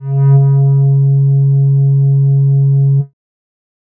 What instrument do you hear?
synthesizer bass